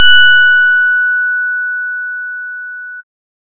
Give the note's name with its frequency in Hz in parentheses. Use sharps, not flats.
F#6 (1480 Hz)